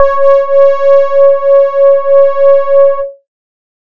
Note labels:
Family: bass; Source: synthesizer; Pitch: C#5; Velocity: 25; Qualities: distorted

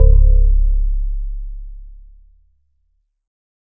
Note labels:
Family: keyboard; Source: electronic; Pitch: C#1; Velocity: 100

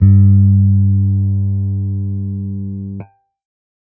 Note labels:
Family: bass; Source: electronic; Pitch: G2; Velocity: 50

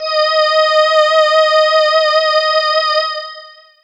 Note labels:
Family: voice; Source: synthesizer; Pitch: D#5; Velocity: 50; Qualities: distorted, long release

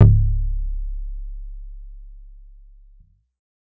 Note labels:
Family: bass; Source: synthesizer; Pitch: C#1; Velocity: 100; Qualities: dark

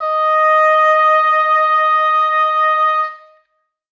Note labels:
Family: reed; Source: acoustic; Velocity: 100; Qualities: reverb

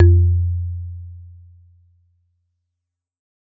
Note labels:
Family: mallet percussion; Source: acoustic; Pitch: F2; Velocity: 50; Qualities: dark

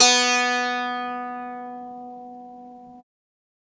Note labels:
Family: guitar; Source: acoustic; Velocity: 25; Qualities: bright, multiphonic, reverb

